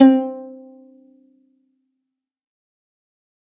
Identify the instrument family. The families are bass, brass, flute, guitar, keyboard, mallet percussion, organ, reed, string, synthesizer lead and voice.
string